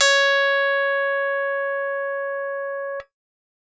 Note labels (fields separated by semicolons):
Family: keyboard; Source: electronic; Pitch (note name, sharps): C#5; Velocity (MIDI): 25